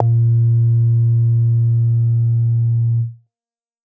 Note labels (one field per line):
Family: bass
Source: synthesizer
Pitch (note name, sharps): A#2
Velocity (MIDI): 25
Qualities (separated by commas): distorted